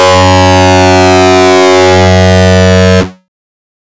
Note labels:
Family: bass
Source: synthesizer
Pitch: F#2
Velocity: 100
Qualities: bright, distorted

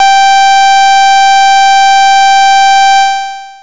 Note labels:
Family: bass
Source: synthesizer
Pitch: G5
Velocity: 75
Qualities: bright, distorted, long release

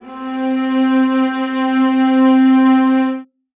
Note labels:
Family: string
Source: acoustic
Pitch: C4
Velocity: 75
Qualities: reverb

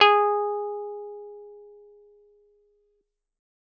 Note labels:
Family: guitar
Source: acoustic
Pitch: G#4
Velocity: 100

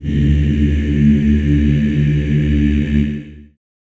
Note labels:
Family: voice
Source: acoustic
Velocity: 50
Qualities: long release, reverb

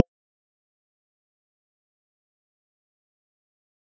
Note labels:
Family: mallet percussion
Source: acoustic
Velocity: 25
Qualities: fast decay, percussive

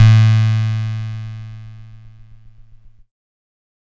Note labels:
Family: keyboard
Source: electronic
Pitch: A2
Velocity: 75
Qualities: bright, distorted

